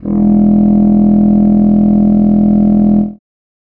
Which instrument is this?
acoustic reed instrument